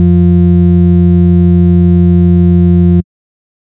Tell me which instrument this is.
synthesizer bass